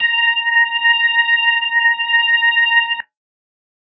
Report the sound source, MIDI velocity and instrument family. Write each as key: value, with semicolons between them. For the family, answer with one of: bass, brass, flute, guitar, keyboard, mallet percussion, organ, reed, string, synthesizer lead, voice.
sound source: electronic; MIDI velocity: 100; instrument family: organ